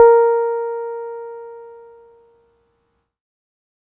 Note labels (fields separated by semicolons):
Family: keyboard; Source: electronic; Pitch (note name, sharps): A#4; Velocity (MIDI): 100; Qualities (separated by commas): dark